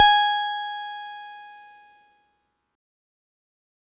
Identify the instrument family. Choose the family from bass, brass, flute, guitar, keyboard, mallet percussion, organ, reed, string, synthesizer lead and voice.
keyboard